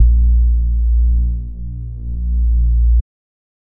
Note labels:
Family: bass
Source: synthesizer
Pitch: A#1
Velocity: 25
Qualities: dark

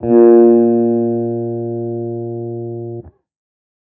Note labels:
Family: guitar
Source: electronic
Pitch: A#2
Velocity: 75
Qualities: non-linear envelope

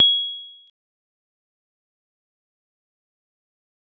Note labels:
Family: guitar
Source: synthesizer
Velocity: 50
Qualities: dark, fast decay, percussive

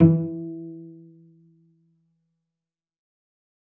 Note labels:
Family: string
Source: acoustic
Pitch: E3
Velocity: 100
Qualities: dark, fast decay, reverb

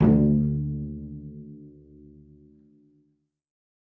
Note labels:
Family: string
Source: acoustic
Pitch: D2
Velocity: 100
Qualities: dark, reverb

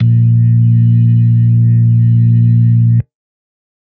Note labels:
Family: organ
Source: electronic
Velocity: 127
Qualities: dark

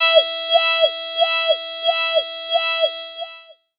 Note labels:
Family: voice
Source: synthesizer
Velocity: 75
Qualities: long release, non-linear envelope, tempo-synced

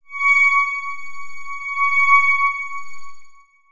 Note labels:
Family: synthesizer lead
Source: synthesizer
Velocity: 50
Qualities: bright, long release, non-linear envelope

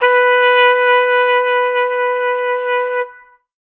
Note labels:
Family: brass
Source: acoustic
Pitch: B4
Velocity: 25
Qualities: distorted

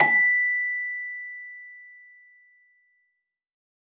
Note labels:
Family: mallet percussion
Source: acoustic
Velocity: 50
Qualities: reverb

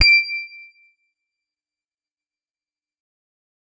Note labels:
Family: guitar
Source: electronic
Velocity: 75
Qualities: distorted, fast decay, percussive

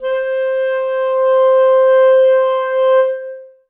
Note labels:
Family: reed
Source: acoustic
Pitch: C5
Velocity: 100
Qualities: long release, reverb

